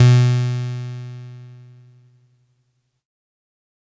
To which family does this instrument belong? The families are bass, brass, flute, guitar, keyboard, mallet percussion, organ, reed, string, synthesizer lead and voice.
keyboard